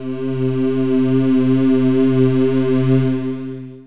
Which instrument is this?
synthesizer voice